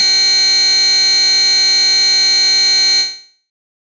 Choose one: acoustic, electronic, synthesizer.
synthesizer